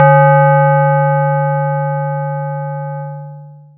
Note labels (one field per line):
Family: mallet percussion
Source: acoustic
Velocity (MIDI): 50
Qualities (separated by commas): distorted, long release